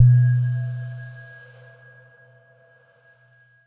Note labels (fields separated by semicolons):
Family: mallet percussion; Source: electronic; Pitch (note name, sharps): B2; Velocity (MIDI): 75; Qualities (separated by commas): non-linear envelope